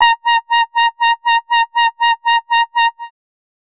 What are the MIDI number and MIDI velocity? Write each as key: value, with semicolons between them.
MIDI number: 82; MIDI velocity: 75